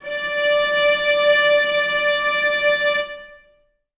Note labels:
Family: string; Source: acoustic; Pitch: D5; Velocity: 25; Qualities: reverb

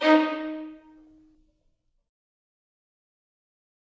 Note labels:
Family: string; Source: acoustic; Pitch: D#4; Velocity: 100; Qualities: fast decay, reverb

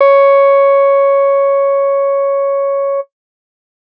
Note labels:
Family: guitar; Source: electronic; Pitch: C#5; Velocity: 25

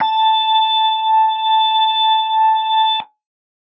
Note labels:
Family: organ; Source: electronic; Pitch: A5; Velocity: 75

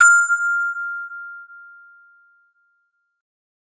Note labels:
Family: mallet percussion; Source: acoustic; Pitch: F6; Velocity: 50; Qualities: bright, non-linear envelope

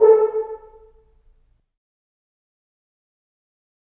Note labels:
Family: brass; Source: acoustic; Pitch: A4; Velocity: 25; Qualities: fast decay, reverb

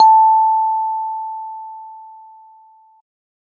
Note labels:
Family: keyboard; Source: electronic; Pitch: A5; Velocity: 127

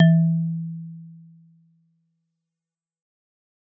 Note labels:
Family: mallet percussion; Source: acoustic; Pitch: E3; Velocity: 127; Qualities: fast decay

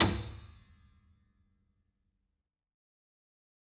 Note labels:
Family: keyboard; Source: acoustic; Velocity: 127; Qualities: fast decay, percussive

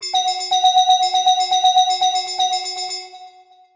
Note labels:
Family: mallet percussion; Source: synthesizer; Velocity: 127; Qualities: bright, multiphonic, tempo-synced

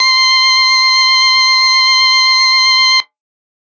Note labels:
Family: organ; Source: electronic; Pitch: C6; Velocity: 25; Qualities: bright, distorted

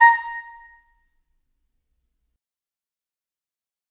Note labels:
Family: reed; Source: acoustic; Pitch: A#5; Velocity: 25; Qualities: fast decay, percussive, reverb

